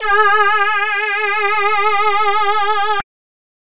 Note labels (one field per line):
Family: voice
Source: synthesizer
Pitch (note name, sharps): G#4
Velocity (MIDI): 127